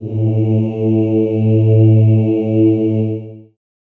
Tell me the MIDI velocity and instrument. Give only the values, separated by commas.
75, acoustic voice